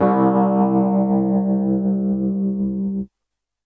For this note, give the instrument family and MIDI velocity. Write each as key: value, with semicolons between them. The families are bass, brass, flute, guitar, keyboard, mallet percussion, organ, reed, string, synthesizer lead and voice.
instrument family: keyboard; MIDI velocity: 100